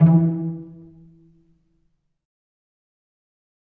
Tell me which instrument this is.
acoustic string instrument